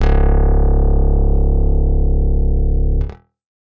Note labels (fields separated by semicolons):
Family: guitar; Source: acoustic; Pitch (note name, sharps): C#1; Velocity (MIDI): 127